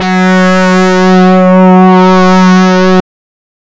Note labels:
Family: reed; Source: synthesizer; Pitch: F#3; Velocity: 127; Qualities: distorted, non-linear envelope

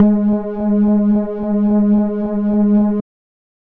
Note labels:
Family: bass; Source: synthesizer; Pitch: G#3; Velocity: 100; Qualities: dark

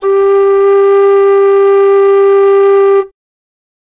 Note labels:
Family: flute; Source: acoustic; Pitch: G4; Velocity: 50

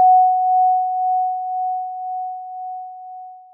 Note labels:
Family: mallet percussion; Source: acoustic; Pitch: F#5; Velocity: 50; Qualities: bright, long release

